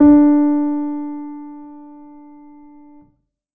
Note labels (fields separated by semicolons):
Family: keyboard; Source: acoustic; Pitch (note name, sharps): D4; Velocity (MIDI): 50; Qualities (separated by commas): reverb